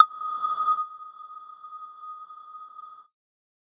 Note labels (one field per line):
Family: mallet percussion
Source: electronic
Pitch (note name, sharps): D#6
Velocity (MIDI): 100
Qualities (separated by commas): non-linear envelope